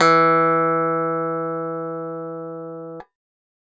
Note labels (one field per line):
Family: keyboard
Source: electronic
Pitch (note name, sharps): E3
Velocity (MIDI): 100